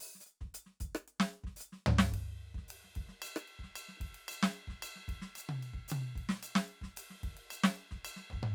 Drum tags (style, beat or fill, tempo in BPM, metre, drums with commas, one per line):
songo
beat
112 BPM
4/4
ride, ride bell, closed hi-hat, open hi-hat, hi-hat pedal, snare, cross-stick, high tom, mid tom, floor tom, kick